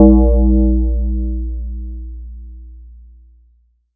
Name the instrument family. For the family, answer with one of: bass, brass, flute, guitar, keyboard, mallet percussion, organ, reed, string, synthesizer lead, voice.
mallet percussion